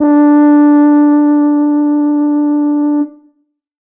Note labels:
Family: brass; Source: acoustic; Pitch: D4; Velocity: 127; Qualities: dark

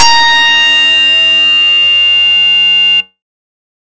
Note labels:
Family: bass; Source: synthesizer; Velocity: 100; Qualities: bright, distorted

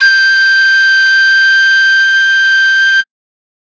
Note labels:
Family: flute; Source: acoustic; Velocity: 127; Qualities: bright

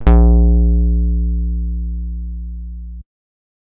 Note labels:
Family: guitar; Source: electronic; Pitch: A#1; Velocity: 127

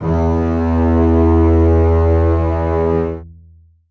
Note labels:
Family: string; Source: acoustic; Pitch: E2; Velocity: 100; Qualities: long release, reverb

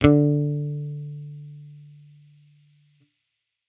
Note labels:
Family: bass; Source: electronic; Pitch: D3; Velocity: 25

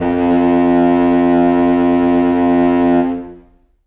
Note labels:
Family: reed; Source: acoustic; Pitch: F2; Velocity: 100; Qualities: distorted, long release, reverb

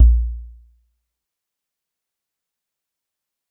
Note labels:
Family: mallet percussion; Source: acoustic; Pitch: A#1; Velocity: 25; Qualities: dark, fast decay, percussive

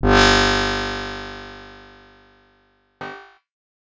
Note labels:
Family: guitar; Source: acoustic; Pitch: G1; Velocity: 100; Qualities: bright, distorted

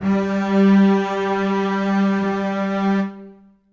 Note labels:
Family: string; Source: acoustic; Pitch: G3; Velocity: 100; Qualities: reverb

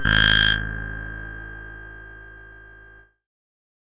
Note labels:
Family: keyboard; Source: synthesizer; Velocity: 100; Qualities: bright, distorted

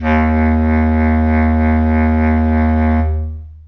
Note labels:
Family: reed; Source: acoustic; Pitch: D#2; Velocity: 50; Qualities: long release, reverb

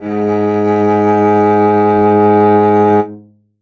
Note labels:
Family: string; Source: acoustic; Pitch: G#2; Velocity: 50; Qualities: reverb

